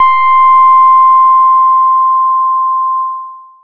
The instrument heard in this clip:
synthesizer bass